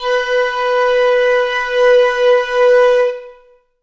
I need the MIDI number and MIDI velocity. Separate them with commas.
71, 50